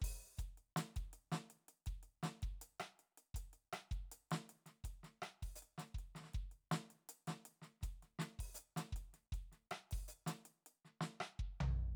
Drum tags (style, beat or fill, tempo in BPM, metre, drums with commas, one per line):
funk
beat
80 BPM
4/4
closed hi-hat, open hi-hat, hi-hat pedal, snare, cross-stick, floor tom, kick